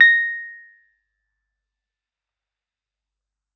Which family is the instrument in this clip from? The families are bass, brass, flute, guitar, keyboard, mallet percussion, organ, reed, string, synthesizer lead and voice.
keyboard